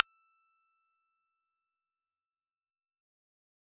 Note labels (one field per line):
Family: bass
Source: synthesizer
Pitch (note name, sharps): E6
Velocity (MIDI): 25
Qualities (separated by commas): fast decay, percussive